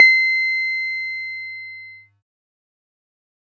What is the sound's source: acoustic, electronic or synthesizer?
electronic